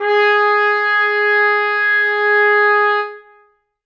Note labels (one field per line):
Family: brass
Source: acoustic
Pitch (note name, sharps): G#4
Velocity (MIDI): 100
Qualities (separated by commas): reverb